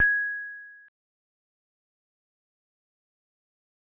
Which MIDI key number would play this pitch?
92